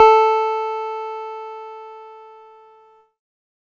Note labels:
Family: keyboard; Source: electronic; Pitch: A4; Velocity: 25; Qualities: distorted

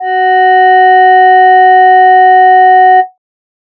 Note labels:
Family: voice; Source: synthesizer; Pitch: F#4; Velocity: 50

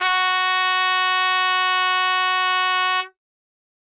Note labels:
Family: brass; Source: acoustic; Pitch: F#4; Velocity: 127; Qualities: bright

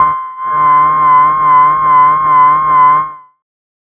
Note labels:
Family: bass; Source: synthesizer; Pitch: C6; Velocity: 127; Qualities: distorted, tempo-synced

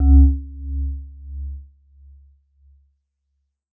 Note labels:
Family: mallet percussion; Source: acoustic; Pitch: C#2; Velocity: 25; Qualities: dark, non-linear envelope

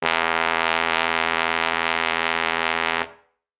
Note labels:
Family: brass; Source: acoustic; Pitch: E2; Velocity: 127; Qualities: bright

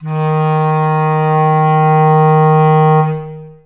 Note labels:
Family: reed; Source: acoustic; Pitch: D#3; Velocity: 100; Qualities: long release, reverb

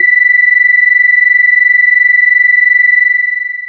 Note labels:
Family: bass; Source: synthesizer; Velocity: 75; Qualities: long release

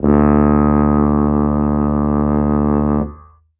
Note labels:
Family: brass; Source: acoustic; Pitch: D2; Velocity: 75

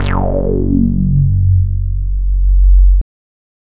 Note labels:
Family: bass; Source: synthesizer; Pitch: F#1; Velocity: 75; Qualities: distorted

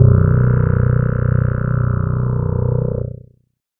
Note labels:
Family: keyboard; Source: electronic; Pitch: B0; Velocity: 50; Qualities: distorted, multiphonic

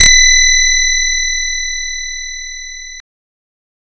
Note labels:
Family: guitar; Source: synthesizer; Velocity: 127; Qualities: bright, distorted

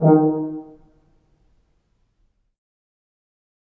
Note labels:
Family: brass; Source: acoustic; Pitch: D#3; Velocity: 50; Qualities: dark, fast decay, reverb

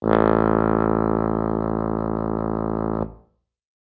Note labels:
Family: brass; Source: acoustic; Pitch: A1; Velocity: 100

